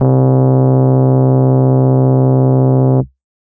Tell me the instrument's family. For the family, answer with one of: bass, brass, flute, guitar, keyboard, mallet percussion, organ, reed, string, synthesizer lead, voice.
organ